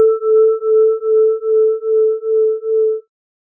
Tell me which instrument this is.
electronic organ